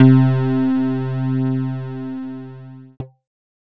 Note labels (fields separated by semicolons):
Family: keyboard; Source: electronic; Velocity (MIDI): 75; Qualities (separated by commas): distorted